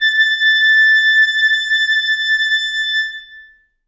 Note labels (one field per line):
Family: reed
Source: acoustic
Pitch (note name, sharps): A6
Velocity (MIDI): 25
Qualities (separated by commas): long release, reverb